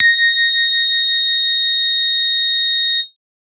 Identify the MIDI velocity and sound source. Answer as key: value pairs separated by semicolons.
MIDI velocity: 127; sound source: synthesizer